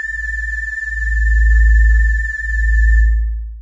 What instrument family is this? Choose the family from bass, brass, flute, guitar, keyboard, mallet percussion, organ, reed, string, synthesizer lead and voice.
mallet percussion